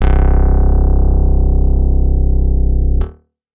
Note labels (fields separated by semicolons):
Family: guitar; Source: acoustic; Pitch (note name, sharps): C1; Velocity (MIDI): 25